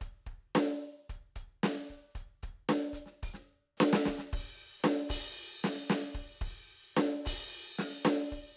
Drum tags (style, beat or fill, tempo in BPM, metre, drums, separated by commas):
rock, beat, 112 BPM, 4/4, crash, closed hi-hat, open hi-hat, hi-hat pedal, snare, kick